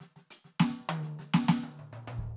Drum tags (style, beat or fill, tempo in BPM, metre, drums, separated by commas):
hip-hop, fill, 100 BPM, 4/4, closed hi-hat, snare, high tom, mid tom, kick